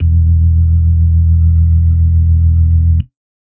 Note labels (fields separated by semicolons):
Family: organ; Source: electronic; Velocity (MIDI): 25; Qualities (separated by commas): dark, reverb